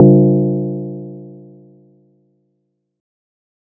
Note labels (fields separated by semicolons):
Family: mallet percussion; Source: acoustic; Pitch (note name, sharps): A0; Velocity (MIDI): 50